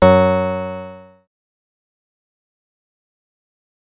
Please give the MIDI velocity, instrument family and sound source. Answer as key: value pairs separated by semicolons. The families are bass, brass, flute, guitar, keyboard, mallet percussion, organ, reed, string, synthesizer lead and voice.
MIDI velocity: 25; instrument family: bass; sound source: synthesizer